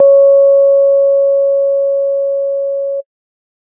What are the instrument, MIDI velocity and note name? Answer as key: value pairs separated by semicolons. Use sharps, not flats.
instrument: electronic organ; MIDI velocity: 100; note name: C#5